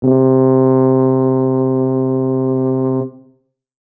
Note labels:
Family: brass; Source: acoustic; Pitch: C3; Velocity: 75; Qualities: dark

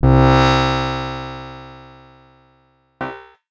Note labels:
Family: guitar; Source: acoustic; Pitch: C2; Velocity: 75; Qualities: bright, distorted

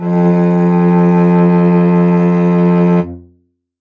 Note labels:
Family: string; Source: acoustic; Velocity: 75; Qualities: reverb

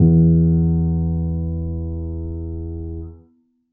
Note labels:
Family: keyboard; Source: acoustic; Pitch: E2; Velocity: 25; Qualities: dark

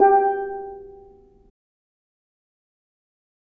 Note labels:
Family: mallet percussion; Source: acoustic; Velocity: 25; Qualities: fast decay, reverb

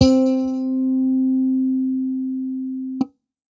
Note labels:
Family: bass; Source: electronic; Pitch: C4; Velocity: 100; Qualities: bright

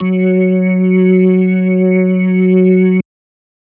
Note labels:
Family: organ; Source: electronic; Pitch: F#3; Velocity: 127; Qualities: distorted

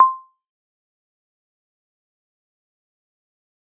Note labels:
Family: mallet percussion; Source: acoustic; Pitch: C6; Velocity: 75; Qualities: dark, fast decay, percussive, reverb

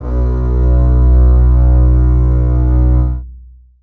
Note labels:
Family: string; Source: acoustic; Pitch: B1; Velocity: 100; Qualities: long release, reverb

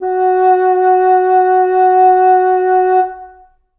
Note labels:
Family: reed; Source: acoustic; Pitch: F#4; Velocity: 100; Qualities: long release, reverb

